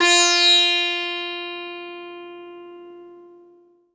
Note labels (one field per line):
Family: guitar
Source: acoustic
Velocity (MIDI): 75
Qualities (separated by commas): bright, multiphonic, reverb